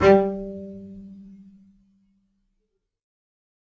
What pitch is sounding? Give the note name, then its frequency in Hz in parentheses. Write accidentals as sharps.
G3 (196 Hz)